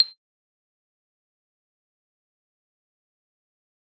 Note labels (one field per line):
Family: guitar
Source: synthesizer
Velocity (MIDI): 75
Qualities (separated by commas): bright, fast decay, percussive